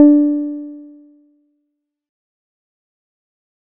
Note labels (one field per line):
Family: guitar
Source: synthesizer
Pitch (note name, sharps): D4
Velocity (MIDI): 50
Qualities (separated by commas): dark, fast decay